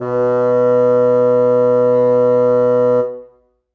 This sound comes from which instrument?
acoustic reed instrument